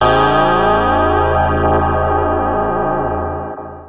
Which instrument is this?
electronic guitar